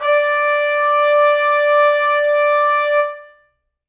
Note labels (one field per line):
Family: brass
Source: acoustic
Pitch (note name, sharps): D5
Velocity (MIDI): 25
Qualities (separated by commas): reverb